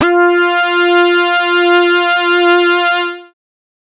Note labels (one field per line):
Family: bass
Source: synthesizer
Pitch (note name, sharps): F4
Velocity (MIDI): 127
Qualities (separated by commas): distorted, multiphonic